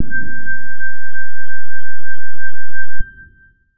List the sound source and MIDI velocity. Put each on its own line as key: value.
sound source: electronic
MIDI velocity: 50